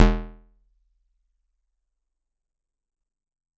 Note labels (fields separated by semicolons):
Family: guitar; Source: electronic; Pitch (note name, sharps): E1; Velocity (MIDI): 50; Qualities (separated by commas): fast decay, percussive